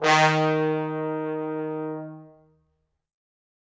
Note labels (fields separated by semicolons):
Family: brass; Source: acoustic; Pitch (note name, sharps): D#3; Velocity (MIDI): 127; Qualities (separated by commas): bright, reverb